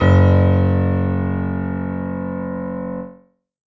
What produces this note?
acoustic keyboard